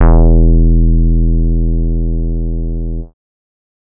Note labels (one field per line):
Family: bass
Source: synthesizer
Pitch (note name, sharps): E1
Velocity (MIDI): 50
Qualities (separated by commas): dark